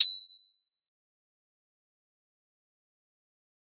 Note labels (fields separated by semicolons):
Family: mallet percussion; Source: acoustic; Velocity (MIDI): 50; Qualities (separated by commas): bright, fast decay, percussive